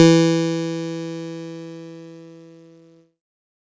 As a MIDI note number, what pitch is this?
52